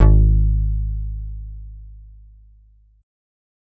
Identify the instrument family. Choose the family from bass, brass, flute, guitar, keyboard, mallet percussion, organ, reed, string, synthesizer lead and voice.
bass